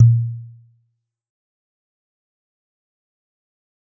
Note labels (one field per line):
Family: mallet percussion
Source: acoustic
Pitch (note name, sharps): A#2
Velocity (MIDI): 50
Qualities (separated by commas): dark, fast decay, percussive